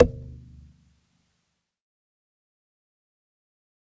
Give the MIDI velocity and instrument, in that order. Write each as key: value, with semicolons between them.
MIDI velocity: 75; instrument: acoustic string instrument